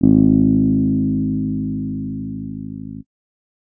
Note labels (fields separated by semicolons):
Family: keyboard; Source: electronic; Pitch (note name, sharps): G#1; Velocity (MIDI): 25; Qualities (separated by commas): dark